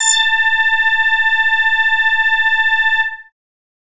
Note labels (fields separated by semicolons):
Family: bass; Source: synthesizer; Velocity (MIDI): 50